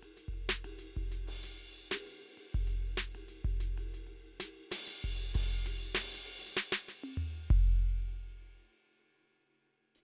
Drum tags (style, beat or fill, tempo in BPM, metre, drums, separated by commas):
jazz fusion, beat, 96 BPM, 4/4, crash, ride, hi-hat pedal, snare, high tom, floor tom, kick